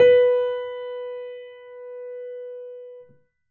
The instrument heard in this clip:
acoustic keyboard